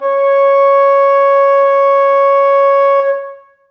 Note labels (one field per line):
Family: flute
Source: acoustic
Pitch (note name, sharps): C#5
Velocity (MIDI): 127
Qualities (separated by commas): long release, reverb